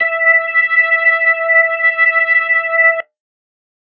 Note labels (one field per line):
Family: organ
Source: electronic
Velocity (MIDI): 127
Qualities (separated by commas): distorted